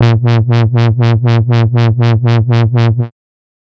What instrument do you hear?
synthesizer bass